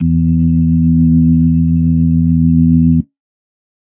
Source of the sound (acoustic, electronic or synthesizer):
electronic